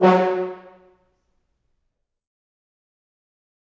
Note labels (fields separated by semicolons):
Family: brass; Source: acoustic; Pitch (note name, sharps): F#3; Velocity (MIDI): 100; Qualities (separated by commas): fast decay, reverb